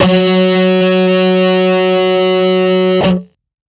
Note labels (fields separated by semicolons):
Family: guitar; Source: electronic; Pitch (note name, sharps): F#3; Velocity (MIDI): 75; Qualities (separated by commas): distorted